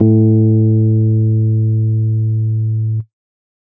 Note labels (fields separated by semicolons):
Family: keyboard; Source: electronic; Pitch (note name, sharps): A2; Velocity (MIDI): 50